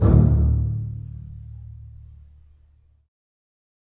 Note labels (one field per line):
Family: string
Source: acoustic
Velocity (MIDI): 75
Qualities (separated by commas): reverb